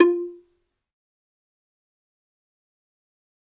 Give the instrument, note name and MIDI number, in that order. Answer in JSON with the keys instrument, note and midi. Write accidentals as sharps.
{"instrument": "acoustic string instrument", "note": "F4", "midi": 65}